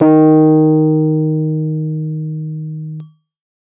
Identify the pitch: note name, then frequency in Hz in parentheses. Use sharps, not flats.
D#3 (155.6 Hz)